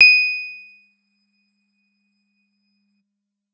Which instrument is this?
electronic guitar